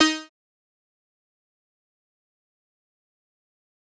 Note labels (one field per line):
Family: bass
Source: synthesizer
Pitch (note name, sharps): D#4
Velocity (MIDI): 25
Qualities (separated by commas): bright, distorted, fast decay, percussive